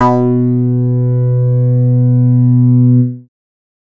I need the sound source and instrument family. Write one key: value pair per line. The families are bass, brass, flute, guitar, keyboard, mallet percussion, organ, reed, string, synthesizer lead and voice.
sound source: synthesizer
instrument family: bass